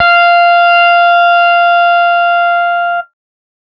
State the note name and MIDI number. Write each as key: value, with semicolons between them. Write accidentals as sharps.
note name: F5; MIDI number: 77